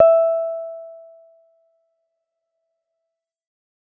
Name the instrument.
electronic keyboard